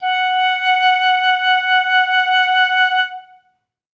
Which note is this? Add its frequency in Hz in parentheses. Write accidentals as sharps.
F#5 (740 Hz)